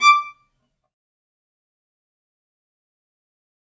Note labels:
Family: string; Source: acoustic; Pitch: D6; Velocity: 50; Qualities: fast decay, percussive, reverb

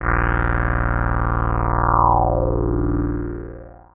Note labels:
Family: synthesizer lead; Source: synthesizer; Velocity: 25; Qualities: long release

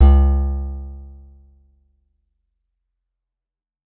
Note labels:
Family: guitar; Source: acoustic; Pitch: C#2; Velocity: 127

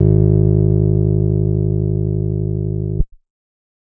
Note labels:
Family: keyboard; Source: electronic; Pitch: G#1; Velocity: 75

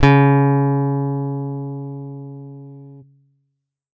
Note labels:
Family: guitar; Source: electronic; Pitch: C#3; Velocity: 75

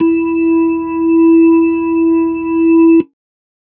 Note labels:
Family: keyboard; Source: electronic; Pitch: E4; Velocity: 75

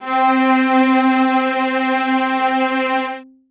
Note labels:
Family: string; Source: acoustic; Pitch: C4; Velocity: 127; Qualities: reverb

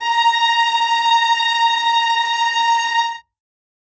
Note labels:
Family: string; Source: acoustic; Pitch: A#5; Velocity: 50; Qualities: bright, non-linear envelope, reverb

